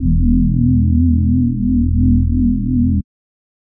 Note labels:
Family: voice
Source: synthesizer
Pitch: E1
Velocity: 25

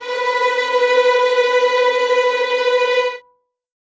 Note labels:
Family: string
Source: acoustic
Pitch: B4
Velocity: 75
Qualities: bright, non-linear envelope, reverb

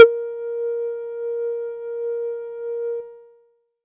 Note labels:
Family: bass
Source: synthesizer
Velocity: 25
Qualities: multiphonic

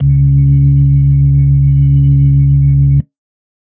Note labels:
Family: organ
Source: electronic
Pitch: C#2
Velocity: 25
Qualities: dark

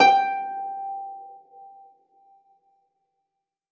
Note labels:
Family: string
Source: acoustic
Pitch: G5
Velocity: 25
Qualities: reverb

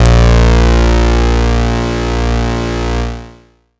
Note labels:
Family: bass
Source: synthesizer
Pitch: A#1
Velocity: 25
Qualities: bright, distorted, long release

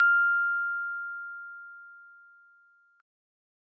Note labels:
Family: keyboard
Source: acoustic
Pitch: F6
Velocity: 50

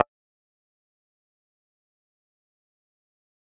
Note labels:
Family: bass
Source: synthesizer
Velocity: 50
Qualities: fast decay, percussive

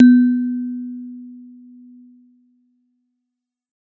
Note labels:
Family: mallet percussion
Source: acoustic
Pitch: B3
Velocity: 127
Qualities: dark

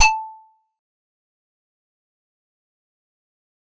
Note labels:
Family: keyboard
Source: acoustic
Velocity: 75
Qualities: fast decay, percussive

